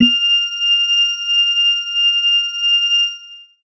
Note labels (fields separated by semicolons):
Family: organ; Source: electronic; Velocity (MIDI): 127; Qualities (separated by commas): long release, reverb